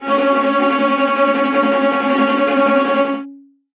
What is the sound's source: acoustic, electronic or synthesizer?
acoustic